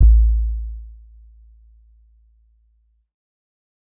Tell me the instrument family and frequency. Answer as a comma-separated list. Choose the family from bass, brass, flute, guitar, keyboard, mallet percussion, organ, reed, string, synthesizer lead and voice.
keyboard, 55 Hz